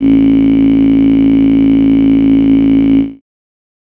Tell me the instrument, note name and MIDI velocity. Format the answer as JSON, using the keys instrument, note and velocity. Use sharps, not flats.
{"instrument": "synthesizer voice", "note": "A1", "velocity": 75}